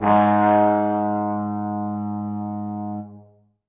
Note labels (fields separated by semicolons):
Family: brass; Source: acoustic; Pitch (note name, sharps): G#2; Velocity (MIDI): 127; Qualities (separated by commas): bright, reverb